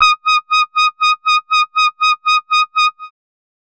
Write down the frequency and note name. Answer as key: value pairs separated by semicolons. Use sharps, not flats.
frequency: 1245 Hz; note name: D#6